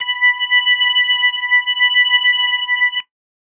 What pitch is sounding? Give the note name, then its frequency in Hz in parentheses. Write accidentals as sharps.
B5 (987.8 Hz)